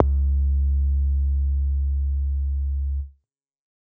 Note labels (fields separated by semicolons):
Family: bass; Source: synthesizer; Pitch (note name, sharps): C#2; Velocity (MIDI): 100; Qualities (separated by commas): dark, distorted